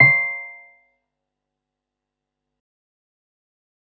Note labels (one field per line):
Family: keyboard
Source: electronic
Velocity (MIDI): 75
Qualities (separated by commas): fast decay, percussive